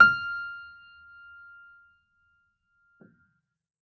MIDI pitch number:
89